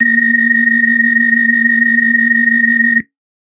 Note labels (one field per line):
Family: organ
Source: electronic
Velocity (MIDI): 127